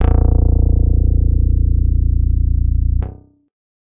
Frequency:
29.14 Hz